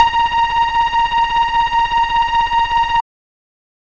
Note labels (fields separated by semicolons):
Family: bass; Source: synthesizer; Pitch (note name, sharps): A#5; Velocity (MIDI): 100